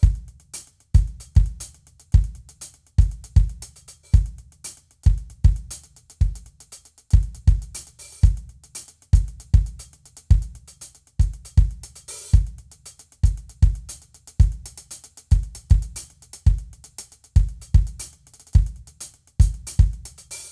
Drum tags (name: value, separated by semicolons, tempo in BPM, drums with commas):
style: funk; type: beat; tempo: 117 BPM; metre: 4/4; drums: closed hi-hat, open hi-hat, hi-hat pedal, kick